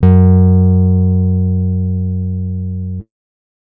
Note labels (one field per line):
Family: guitar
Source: acoustic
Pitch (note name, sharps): F#2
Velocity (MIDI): 25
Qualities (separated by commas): dark